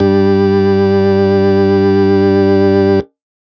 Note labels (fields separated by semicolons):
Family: organ; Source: electronic; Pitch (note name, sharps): G2; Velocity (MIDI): 127; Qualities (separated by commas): distorted